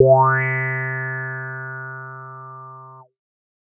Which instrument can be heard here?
synthesizer bass